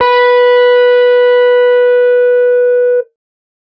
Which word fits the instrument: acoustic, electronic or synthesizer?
electronic